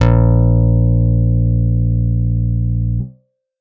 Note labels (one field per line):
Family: guitar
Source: electronic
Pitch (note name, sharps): A#1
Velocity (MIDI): 25